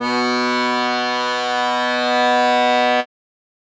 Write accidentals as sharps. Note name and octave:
B2